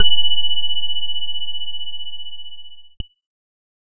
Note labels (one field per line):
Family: keyboard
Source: electronic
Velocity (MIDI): 25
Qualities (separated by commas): distorted